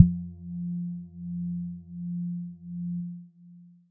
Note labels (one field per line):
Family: mallet percussion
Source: electronic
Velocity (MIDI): 25